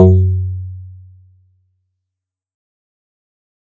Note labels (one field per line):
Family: guitar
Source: synthesizer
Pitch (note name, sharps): F#2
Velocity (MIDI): 75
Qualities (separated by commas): dark, fast decay